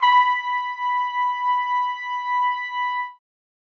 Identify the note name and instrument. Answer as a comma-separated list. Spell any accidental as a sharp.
B5, acoustic brass instrument